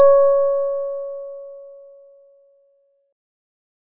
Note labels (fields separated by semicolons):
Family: organ; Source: electronic; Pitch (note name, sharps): C#5; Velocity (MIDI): 50